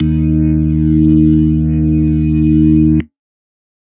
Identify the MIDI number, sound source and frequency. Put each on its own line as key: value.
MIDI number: 39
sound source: electronic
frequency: 77.78 Hz